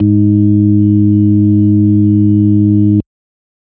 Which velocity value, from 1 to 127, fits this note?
127